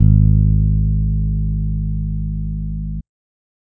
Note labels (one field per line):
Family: bass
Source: electronic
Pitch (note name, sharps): G#1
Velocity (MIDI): 50